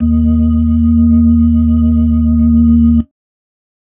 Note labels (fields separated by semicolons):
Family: organ; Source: electronic; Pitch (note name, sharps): D#2; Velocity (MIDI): 100; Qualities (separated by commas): dark